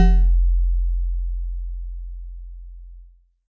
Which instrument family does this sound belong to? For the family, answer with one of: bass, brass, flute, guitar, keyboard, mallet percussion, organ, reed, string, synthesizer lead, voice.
mallet percussion